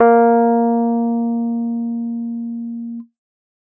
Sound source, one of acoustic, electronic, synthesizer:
electronic